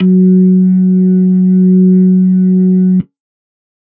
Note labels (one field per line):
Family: organ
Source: electronic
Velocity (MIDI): 75